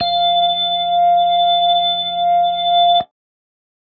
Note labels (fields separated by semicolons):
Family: organ; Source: electronic; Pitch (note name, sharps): F5; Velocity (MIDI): 75